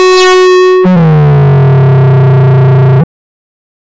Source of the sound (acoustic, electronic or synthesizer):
synthesizer